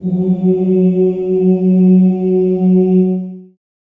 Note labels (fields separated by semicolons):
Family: voice; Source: acoustic; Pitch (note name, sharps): F#3; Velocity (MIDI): 75; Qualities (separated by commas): long release, reverb